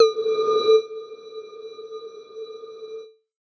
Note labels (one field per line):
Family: mallet percussion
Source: electronic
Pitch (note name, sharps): A4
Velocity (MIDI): 127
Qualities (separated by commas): non-linear envelope